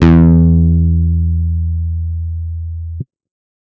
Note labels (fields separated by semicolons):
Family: guitar; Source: electronic; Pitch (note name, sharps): E2; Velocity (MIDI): 25; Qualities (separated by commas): distorted